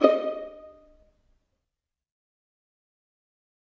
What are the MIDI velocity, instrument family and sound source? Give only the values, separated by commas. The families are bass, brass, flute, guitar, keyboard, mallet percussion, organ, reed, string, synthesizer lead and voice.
25, string, acoustic